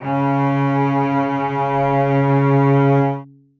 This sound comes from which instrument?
acoustic string instrument